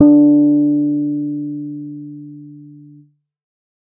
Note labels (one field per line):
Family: keyboard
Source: electronic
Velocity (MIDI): 50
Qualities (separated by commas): dark